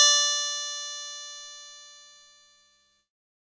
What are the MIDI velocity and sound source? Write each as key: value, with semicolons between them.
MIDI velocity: 100; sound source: electronic